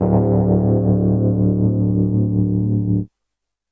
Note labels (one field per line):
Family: keyboard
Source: electronic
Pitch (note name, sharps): D1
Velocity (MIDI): 100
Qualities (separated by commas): distorted